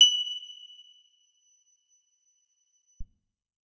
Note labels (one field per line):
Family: guitar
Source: electronic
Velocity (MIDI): 127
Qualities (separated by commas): bright, percussive, reverb